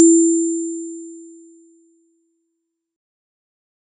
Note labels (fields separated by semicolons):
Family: mallet percussion; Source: acoustic; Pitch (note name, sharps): E4; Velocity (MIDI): 75; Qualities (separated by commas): bright